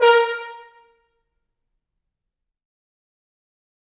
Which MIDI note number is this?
70